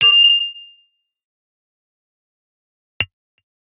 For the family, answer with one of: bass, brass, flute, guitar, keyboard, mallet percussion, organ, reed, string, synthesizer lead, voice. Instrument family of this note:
guitar